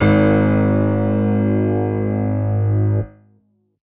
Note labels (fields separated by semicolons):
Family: keyboard; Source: electronic; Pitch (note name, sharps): G#1; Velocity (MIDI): 100